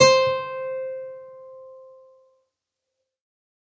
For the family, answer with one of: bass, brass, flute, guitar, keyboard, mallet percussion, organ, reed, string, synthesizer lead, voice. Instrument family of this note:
string